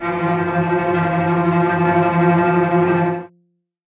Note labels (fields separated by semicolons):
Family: string; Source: acoustic; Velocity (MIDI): 75; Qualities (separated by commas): bright, non-linear envelope, reverb